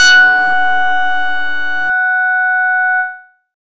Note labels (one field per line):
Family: bass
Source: synthesizer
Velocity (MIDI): 100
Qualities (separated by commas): bright, distorted